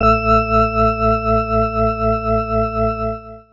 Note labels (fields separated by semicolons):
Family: organ; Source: electronic; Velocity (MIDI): 25; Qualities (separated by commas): distorted